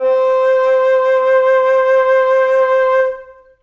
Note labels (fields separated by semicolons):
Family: flute; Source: acoustic; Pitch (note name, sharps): C5; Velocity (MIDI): 127; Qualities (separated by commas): long release, reverb